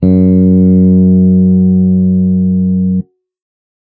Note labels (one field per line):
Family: bass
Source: electronic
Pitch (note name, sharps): F#2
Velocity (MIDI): 75